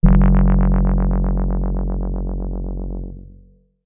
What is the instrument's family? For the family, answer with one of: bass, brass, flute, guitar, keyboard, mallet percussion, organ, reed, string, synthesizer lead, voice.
keyboard